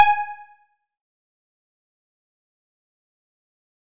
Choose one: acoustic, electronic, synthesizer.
synthesizer